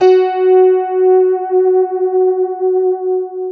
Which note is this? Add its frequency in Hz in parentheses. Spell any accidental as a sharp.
F#4 (370 Hz)